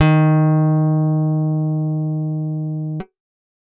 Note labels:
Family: guitar; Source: acoustic; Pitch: D#3; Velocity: 50

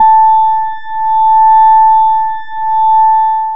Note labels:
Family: bass; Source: synthesizer; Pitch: A5; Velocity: 50; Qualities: long release

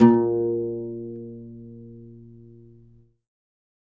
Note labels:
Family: guitar; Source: acoustic; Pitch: A#2; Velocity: 100; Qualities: reverb

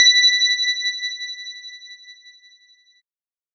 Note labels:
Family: keyboard; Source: electronic; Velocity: 75

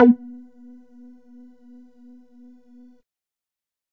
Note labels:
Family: bass; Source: synthesizer; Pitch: B3; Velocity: 50; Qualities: percussive

